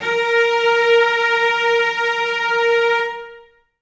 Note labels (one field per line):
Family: string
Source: acoustic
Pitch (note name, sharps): A#4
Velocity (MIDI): 100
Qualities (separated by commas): reverb